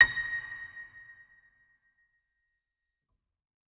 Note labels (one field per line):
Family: organ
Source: electronic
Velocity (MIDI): 127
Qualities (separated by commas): fast decay, reverb